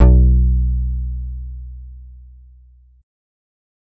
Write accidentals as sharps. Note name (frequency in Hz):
B1 (61.74 Hz)